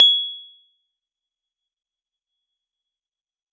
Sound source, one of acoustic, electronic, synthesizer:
electronic